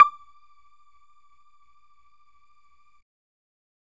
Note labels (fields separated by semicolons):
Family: bass; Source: synthesizer; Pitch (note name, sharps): D6; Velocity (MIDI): 25; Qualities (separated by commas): percussive